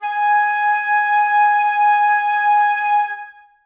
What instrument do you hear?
acoustic flute